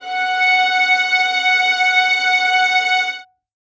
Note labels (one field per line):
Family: string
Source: acoustic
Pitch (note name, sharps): F#5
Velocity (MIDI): 50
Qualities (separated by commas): reverb